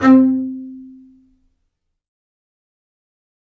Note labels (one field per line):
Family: string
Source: acoustic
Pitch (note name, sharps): C4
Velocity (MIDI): 100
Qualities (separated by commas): fast decay, reverb